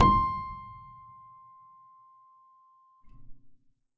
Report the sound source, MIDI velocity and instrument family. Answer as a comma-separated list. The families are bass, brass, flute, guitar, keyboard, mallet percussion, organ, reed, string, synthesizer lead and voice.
acoustic, 100, keyboard